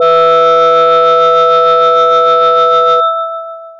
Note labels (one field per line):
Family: mallet percussion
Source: electronic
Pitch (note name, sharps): E3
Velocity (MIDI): 127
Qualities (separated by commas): long release